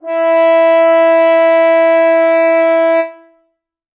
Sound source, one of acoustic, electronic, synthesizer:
acoustic